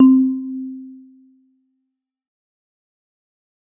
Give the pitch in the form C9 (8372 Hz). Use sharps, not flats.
C4 (261.6 Hz)